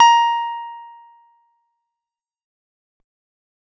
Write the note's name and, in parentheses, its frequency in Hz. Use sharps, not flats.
A#5 (932.3 Hz)